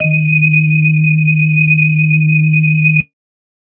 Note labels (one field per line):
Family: organ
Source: electronic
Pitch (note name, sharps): D#3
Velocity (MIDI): 25